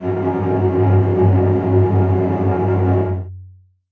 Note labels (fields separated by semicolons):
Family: string; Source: acoustic; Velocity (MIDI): 50; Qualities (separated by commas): bright, long release, non-linear envelope, reverb